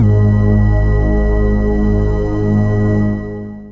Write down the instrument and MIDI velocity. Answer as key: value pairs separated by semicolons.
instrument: synthesizer lead; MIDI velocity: 50